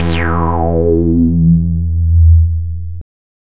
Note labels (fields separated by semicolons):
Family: bass; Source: synthesizer; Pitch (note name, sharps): E2; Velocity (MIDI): 100; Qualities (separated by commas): distorted